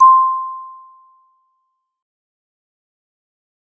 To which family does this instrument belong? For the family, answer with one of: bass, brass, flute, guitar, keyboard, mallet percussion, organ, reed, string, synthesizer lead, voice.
mallet percussion